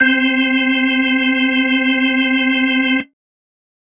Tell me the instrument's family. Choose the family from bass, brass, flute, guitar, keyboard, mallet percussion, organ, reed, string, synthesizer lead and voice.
organ